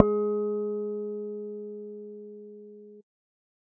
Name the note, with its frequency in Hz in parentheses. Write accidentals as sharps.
G#3 (207.7 Hz)